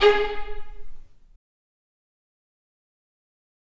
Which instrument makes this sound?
acoustic string instrument